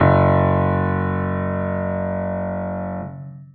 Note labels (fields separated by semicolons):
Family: keyboard; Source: acoustic; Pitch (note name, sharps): F#1; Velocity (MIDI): 50; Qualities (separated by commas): long release